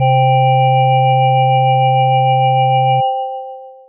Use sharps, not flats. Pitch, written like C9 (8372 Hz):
C3 (130.8 Hz)